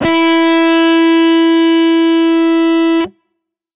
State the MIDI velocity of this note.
50